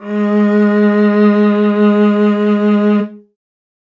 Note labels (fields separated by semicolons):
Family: string; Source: acoustic; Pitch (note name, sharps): G#3; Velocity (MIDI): 25; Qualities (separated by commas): reverb